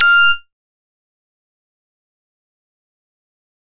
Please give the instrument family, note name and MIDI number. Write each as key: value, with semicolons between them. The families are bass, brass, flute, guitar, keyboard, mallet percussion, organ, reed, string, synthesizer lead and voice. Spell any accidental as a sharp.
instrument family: bass; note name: F6; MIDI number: 89